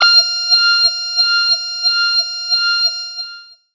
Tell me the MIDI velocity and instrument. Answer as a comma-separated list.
75, synthesizer voice